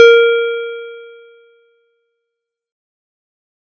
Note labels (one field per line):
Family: keyboard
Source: electronic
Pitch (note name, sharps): A#4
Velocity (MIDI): 75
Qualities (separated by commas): distorted, fast decay